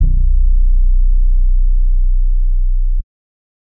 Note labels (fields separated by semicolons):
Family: bass; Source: synthesizer; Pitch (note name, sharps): B0; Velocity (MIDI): 100; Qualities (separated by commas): dark